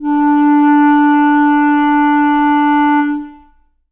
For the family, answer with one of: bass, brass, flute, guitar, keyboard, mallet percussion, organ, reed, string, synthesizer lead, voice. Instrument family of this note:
reed